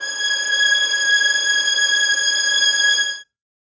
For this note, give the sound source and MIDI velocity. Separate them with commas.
acoustic, 100